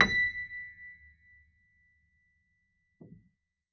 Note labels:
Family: keyboard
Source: acoustic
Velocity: 75

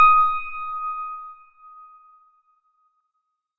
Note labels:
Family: organ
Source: electronic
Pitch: D#6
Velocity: 75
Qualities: bright

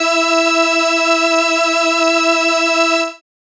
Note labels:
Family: keyboard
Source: synthesizer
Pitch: E4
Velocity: 50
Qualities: bright

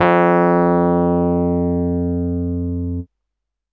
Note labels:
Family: keyboard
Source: electronic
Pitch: F2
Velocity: 127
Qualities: distorted

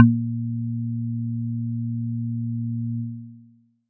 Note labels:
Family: mallet percussion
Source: acoustic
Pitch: A#2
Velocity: 25

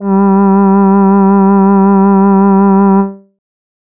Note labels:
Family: voice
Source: synthesizer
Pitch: G3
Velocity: 50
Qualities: dark

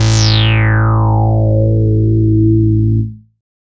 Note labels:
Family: bass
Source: synthesizer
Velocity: 75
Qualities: bright, distorted, non-linear envelope

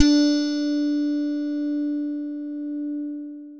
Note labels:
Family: guitar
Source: synthesizer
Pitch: D4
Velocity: 100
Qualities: bright, long release

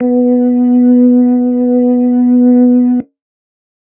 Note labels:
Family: organ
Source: electronic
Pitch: B3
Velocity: 50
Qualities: dark

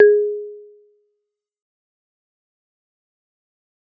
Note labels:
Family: mallet percussion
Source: acoustic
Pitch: G#4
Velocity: 50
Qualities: fast decay, percussive

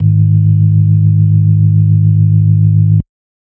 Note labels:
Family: organ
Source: electronic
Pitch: G#1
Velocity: 127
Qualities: dark

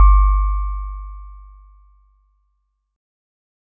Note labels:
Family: mallet percussion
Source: acoustic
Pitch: G1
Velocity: 25

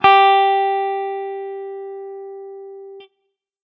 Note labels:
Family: guitar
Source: electronic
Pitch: G4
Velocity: 50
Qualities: distorted

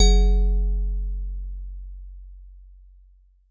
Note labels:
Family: mallet percussion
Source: acoustic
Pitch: F#1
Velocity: 75

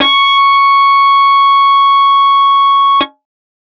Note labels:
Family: guitar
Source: electronic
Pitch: C#6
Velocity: 127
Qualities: distorted

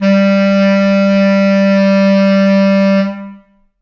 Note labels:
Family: reed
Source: acoustic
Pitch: G3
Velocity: 127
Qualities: reverb

